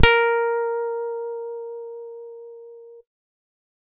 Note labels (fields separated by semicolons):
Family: guitar; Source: electronic; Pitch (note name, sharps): A#4; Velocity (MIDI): 75